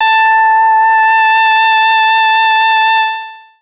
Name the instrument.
synthesizer bass